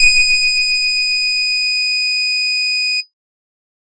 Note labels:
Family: bass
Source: synthesizer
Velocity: 127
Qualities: bright, distorted

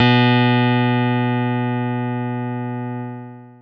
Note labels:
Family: keyboard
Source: electronic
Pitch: B2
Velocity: 100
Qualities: distorted, long release

